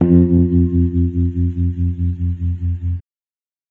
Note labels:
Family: guitar; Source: electronic; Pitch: F2; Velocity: 127; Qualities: dark, reverb

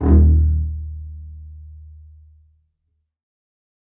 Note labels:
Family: string; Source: acoustic; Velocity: 127; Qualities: reverb

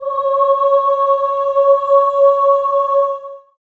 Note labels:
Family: voice; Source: acoustic; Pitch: C#5; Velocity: 127; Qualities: reverb

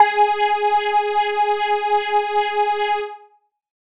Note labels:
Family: keyboard; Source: electronic; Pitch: G#4; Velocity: 127; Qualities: bright, distorted

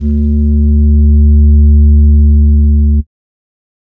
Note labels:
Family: flute; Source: synthesizer; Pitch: D2; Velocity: 50; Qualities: dark

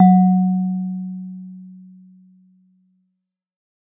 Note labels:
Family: mallet percussion; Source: acoustic; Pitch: F#3; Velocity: 127; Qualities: dark

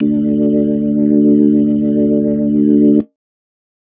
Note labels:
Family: organ; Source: electronic; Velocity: 75

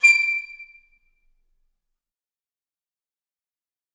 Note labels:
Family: reed; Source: acoustic; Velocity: 25; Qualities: fast decay, percussive, reverb

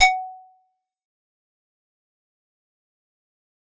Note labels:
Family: keyboard; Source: acoustic; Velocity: 127; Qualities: fast decay, percussive

